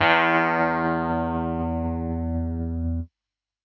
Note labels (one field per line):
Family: keyboard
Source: electronic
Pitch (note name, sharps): E2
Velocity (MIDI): 127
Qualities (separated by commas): distorted